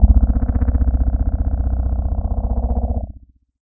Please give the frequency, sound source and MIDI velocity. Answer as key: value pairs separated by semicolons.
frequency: 15.43 Hz; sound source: electronic; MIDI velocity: 50